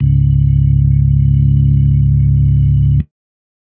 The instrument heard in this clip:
electronic organ